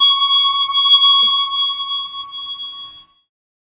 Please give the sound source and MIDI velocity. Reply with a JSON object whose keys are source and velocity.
{"source": "synthesizer", "velocity": 127}